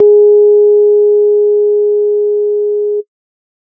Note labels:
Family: organ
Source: electronic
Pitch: G#4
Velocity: 50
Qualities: dark

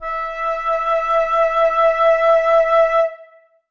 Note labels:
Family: flute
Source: acoustic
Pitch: E5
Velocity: 75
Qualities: reverb

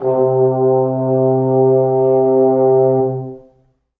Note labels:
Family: brass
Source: acoustic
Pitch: C3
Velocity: 50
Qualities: dark, long release, reverb

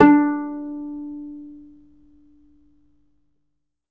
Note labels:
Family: guitar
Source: acoustic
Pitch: D4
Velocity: 75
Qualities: reverb

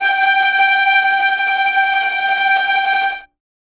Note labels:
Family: string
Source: acoustic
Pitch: G5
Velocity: 100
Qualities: bright, non-linear envelope, reverb

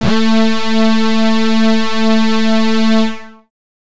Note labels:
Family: bass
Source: synthesizer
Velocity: 127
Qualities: bright, distorted

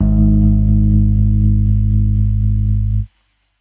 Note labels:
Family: keyboard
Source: electronic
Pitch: G#1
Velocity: 50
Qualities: dark

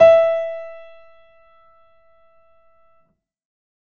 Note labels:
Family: keyboard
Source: acoustic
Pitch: E5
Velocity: 100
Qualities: reverb

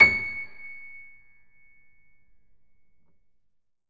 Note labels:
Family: keyboard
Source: acoustic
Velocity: 100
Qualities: reverb

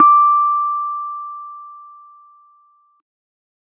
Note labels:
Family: keyboard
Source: electronic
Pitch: D6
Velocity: 75

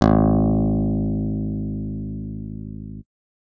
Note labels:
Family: keyboard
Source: electronic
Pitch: G#1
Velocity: 127

